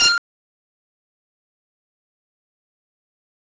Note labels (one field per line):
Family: bass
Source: synthesizer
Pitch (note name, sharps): F6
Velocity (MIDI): 100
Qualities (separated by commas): fast decay, percussive